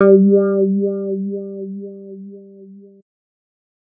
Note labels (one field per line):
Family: bass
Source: synthesizer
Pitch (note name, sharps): G3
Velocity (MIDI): 25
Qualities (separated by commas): dark, distorted